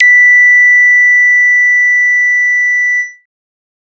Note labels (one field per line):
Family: bass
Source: synthesizer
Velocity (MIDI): 50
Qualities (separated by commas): bright, distorted